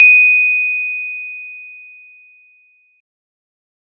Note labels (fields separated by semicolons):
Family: organ; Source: electronic; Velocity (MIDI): 75; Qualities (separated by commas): bright